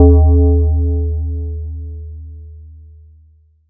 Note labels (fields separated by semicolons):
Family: mallet percussion; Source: electronic; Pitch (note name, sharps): D#2; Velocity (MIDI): 75; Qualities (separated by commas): multiphonic